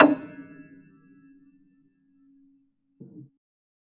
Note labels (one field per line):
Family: keyboard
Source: acoustic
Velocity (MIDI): 50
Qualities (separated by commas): percussive, reverb